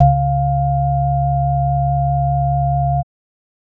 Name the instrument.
electronic organ